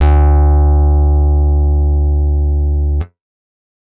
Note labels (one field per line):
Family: guitar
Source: acoustic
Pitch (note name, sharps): D2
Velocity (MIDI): 50